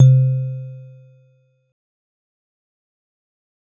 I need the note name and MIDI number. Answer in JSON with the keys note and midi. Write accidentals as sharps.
{"note": "C3", "midi": 48}